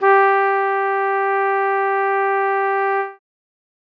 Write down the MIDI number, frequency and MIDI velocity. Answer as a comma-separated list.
67, 392 Hz, 25